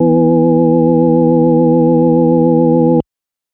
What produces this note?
electronic organ